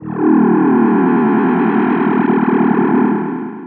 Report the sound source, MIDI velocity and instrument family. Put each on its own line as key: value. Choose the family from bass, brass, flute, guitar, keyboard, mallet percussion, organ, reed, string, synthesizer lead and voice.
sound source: synthesizer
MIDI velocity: 127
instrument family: voice